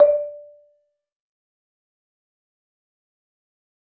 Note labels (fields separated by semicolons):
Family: mallet percussion; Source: acoustic; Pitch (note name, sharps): D5; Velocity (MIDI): 25; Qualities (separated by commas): dark, fast decay, percussive, reverb